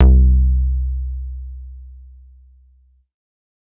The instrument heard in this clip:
synthesizer bass